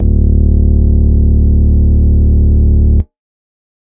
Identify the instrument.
electronic organ